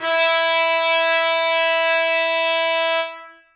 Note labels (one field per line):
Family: brass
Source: acoustic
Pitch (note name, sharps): E4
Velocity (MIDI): 127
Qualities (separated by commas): bright, reverb